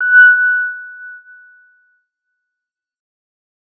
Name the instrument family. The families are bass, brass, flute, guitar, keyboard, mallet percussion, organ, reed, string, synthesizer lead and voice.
bass